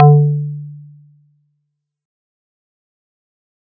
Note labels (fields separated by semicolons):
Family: mallet percussion; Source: acoustic; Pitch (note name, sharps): D3; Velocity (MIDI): 100; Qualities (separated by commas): fast decay